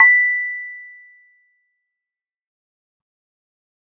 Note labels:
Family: keyboard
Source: electronic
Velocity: 75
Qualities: fast decay

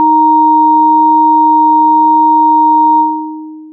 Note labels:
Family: synthesizer lead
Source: synthesizer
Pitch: D#4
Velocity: 75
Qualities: long release

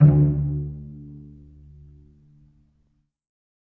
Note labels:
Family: string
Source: acoustic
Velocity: 127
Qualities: dark, reverb

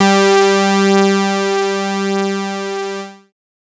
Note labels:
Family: bass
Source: synthesizer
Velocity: 75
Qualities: bright, distorted

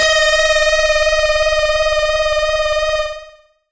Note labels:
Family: bass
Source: synthesizer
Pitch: D#5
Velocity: 127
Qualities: bright, distorted, tempo-synced

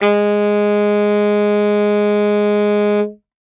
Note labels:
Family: reed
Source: acoustic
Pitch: G#3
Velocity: 75

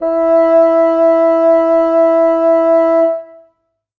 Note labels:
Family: reed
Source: acoustic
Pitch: E4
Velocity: 75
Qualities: reverb

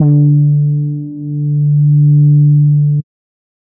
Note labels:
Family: bass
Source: synthesizer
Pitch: D3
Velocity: 75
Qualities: dark

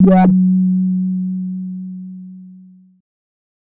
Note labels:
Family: bass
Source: synthesizer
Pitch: F#3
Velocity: 75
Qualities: distorted

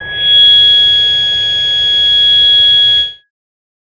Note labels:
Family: bass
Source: synthesizer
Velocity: 100

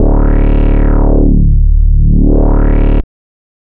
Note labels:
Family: bass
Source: synthesizer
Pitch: D1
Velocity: 127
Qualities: distorted

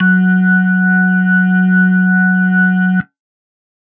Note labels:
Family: organ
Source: electronic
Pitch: F#3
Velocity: 100

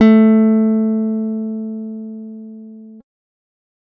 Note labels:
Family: guitar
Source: acoustic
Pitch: A3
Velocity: 127

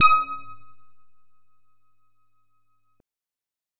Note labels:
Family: bass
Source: synthesizer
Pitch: D#6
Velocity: 75

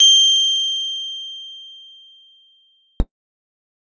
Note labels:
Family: keyboard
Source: electronic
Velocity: 50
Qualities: bright

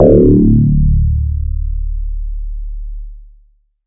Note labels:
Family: bass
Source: synthesizer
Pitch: D1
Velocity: 100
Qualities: distorted

